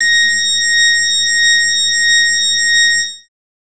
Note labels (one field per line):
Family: bass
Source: synthesizer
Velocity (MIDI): 75